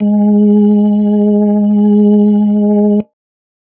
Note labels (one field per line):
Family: organ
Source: electronic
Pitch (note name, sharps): G#3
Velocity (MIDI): 75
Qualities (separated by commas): dark